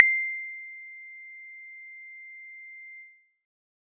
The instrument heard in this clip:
synthesizer guitar